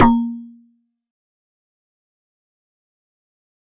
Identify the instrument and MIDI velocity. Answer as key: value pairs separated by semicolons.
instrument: acoustic mallet percussion instrument; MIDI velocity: 75